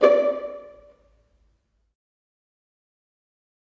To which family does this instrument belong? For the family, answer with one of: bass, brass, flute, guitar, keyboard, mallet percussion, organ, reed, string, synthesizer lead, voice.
string